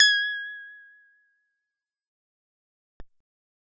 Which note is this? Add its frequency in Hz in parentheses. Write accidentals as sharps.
G#6 (1661 Hz)